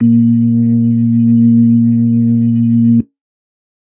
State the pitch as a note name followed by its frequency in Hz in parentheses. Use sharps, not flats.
A#2 (116.5 Hz)